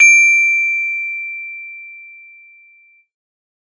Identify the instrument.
acoustic mallet percussion instrument